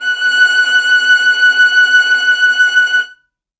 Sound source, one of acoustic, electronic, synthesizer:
acoustic